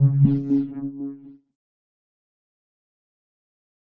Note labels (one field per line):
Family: keyboard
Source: electronic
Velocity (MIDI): 25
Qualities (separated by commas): distorted, fast decay, non-linear envelope